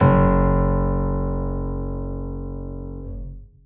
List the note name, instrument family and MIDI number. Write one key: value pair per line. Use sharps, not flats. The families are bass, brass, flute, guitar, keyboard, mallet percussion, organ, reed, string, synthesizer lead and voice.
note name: F#1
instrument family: keyboard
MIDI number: 30